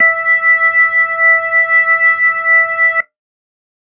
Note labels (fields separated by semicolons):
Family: organ; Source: electronic; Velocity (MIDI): 75